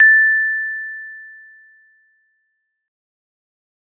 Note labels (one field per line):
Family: mallet percussion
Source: acoustic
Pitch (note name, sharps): A6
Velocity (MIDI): 75